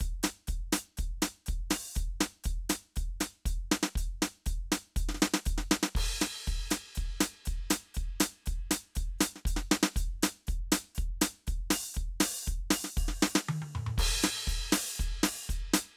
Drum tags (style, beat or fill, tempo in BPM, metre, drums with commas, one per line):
rock
beat
120 BPM
4/4
crash, closed hi-hat, open hi-hat, hi-hat pedal, snare, high tom, mid tom, kick